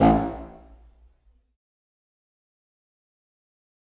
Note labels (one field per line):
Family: reed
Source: acoustic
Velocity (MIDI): 25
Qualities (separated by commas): fast decay, percussive, reverb